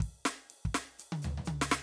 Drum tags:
gospel, fill, 120 BPM, 4/4, ride, hi-hat pedal, snare, high tom, floor tom, kick

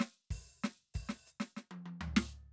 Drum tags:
Brazilian baião, fill, 95 BPM, 4/4, open hi-hat, hi-hat pedal, snare, high tom, floor tom, kick

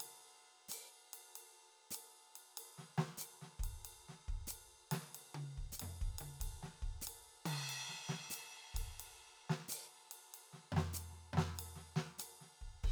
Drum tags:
jazz, beat, 93 BPM, 4/4, crash, ride, hi-hat pedal, snare, high tom, floor tom, kick

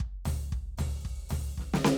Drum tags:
country, fill, 114 BPM, 4/4, open hi-hat, hi-hat pedal, snare, floor tom, kick

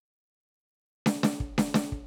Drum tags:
rock, fill, 115 BPM, 4/4, snare, kick

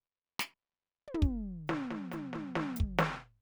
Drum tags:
half-time rock, fill, 140 BPM, 4/4, closed hi-hat, hi-hat pedal, snare, high tom, floor tom, kick

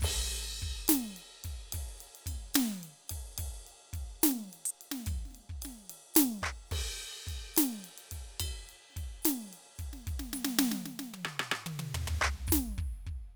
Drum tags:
blues shuffle, beat, 72 BPM, 4/4, crash, ride, ride bell, closed hi-hat, hi-hat pedal, percussion, snare, cross-stick, high tom, mid tom, floor tom, kick

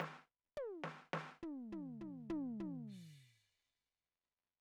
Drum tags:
Motown, fill, 104 BPM, 4/4, crash, hi-hat pedal, snare, high tom, floor tom

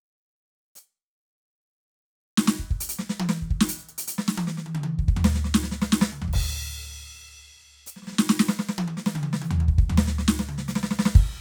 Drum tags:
hip-hop, fill, 75 BPM, 4/4, crash, closed hi-hat, hi-hat pedal, snare, high tom, mid tom, floor tom, kick

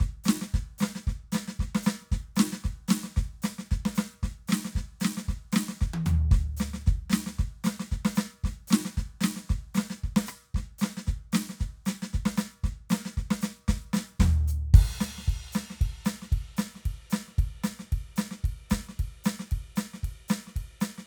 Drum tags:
country, beat, 114 BPM, 4/4, crash, ride, hi-hat pedal, snare, cross-stick, high tom, floor tom, kick

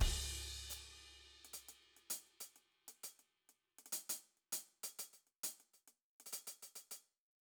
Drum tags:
hip-hop, beat, 100 BPM, 4/4, crash, closed hi-hat, hi-hat pedal, kick

